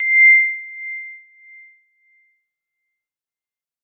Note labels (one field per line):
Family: mallet percussion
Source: acoustic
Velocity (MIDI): 127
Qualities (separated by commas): bright, non-linear envelope